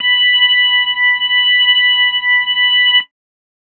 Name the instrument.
electronic organ